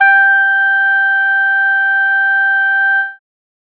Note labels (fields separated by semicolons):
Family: reed; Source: acoustic; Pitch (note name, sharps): G5; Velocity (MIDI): 127; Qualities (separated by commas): bright